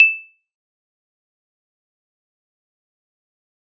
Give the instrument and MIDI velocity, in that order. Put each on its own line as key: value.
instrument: electronic keyboard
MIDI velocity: 75